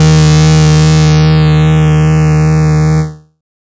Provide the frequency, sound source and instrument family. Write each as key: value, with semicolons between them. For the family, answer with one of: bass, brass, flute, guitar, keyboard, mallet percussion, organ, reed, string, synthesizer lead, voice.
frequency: 77.78 Hz; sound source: synthesizer; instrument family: bass